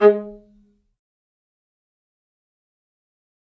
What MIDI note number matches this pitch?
56